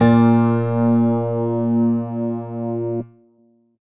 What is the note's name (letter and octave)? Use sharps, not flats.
A#2